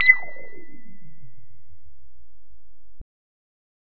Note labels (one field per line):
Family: bass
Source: synthesizer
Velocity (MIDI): 75